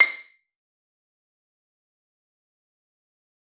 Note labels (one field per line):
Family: string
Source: acoustic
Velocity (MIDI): 127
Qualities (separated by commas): fast decay, percussive, reverb